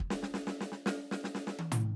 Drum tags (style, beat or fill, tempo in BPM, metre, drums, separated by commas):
rock, beat, 120 BPM, 4/4, snare, high tom, mid tom, kick